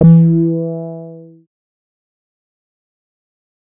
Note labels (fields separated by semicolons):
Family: bass; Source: synthesizer; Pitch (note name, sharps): E3; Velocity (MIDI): 25; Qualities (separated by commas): distorted, fast decay